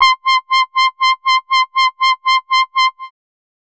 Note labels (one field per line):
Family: bass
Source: synthesizer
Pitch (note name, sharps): C6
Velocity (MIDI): 75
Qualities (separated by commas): bright, distorted, tempo-synced